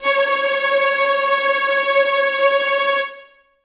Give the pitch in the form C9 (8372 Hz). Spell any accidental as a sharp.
C#5 (554.4 Hz)